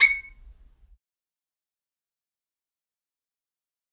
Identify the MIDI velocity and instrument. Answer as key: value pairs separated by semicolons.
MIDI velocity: 25; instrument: acoustic string instrument